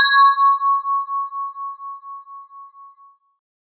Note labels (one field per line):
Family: guitar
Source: synthesizer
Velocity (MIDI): 127